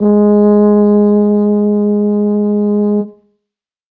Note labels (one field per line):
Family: brass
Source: acoustic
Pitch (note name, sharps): G#3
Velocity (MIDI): 50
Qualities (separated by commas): dark